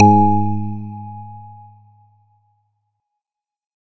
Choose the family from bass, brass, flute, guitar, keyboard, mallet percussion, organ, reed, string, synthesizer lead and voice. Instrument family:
organ